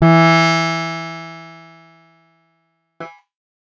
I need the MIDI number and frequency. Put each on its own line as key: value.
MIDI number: 52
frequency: 164.8 Hz